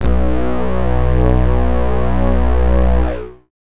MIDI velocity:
25